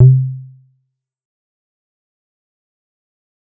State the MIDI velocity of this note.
127